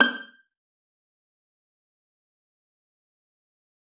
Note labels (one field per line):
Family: string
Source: acoustic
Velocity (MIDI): 75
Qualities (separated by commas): fast decay, percussive, reverb